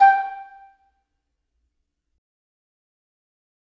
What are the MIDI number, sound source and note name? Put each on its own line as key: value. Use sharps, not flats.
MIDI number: 79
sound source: acoustic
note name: G5